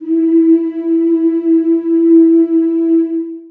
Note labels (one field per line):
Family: voice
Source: acoustic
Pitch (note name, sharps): E4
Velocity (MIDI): 50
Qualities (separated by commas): long release, reverb